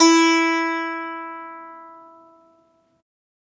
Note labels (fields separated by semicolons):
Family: guitar; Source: acoustic; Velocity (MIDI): 75; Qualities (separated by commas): bright, multiphonic, reverb